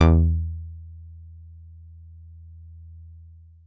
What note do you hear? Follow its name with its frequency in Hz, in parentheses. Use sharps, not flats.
E2 (82.41 Hz)